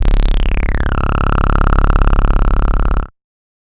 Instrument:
synthesizer bass